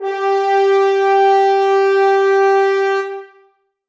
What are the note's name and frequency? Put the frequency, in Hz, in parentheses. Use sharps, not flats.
G4 (392 Hz)